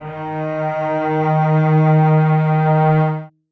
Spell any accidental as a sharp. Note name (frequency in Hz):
D#3 (155.6 Hz)